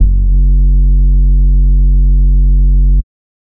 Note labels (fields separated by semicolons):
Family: bass; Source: synthesizer; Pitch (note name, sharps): F#1; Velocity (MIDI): 127; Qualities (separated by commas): dark, distorted, tempo-synced